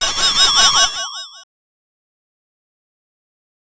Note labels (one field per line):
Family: bass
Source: synthesizer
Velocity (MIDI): 25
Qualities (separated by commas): bright, distorted, fast decay, multiphonic